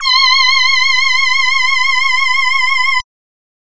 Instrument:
synthesizer voice